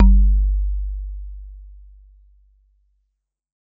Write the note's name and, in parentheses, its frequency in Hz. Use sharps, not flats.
G1 (49 Hz)